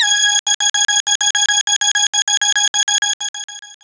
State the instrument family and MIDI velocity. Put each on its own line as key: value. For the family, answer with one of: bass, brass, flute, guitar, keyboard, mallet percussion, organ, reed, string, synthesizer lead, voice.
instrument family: synthesizer lead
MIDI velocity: 127